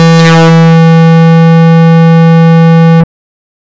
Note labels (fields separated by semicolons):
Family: bass; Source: synthesizer; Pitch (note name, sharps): E3; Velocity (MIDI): 127; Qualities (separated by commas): bright, distorted, non-linear envelope